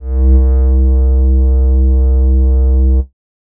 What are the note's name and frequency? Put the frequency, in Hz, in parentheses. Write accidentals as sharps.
C2 (65.41 Hz)